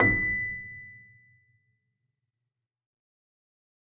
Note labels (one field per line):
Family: keyboard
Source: acoustic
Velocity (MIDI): 75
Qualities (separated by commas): reverb